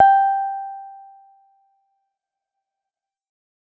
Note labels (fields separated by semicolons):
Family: keyboard; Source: electronic; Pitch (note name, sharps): G5; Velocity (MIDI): 25; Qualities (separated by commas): fast decay